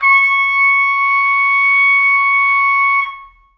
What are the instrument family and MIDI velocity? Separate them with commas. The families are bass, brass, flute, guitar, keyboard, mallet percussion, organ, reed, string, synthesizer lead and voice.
brass, 50